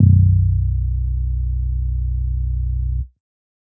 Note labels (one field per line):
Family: bass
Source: synthesizer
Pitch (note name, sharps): B0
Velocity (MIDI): 100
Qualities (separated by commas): dark